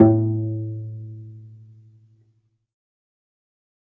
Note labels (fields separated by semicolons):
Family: string; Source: acoustic; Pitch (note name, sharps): A2; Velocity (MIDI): 75; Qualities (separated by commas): dark, fast decay, reverb